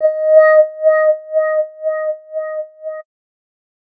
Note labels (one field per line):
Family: bass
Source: synthesizer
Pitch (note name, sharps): D#5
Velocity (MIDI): 50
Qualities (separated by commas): distorted